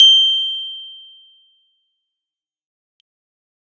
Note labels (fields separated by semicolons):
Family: keyboard; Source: electronic; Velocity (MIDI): 75; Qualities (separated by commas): bright, fast decay